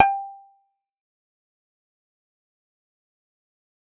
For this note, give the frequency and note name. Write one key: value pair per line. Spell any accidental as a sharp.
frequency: 784 Hz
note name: G5